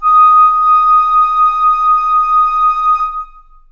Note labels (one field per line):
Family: flute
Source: acoustic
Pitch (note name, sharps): D#6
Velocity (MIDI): 100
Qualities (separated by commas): long release, reverb